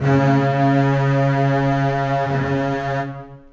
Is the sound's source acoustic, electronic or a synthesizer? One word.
acoustic